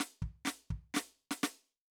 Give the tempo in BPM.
125 BPM